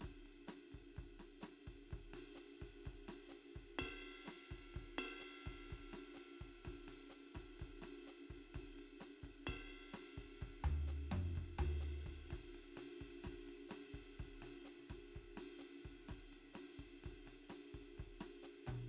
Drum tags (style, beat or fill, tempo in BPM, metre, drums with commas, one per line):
bossa nova
beat
127 BPM
4/4
ride, ride bell, hi-hat pedal, snare, cross-stick, high tom, mid tom, floor tom, kick